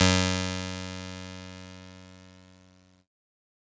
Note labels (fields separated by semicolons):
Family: keyboard; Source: electronic; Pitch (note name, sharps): F#2; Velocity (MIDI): 25; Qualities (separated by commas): bright, distorted